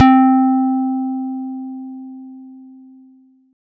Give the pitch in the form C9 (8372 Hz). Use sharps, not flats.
C4 (261.6 Hz)